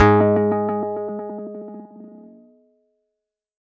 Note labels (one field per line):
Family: guitar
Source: electronic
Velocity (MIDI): 127